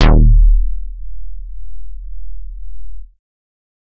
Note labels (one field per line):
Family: bass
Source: synthesizer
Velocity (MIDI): 127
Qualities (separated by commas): distorted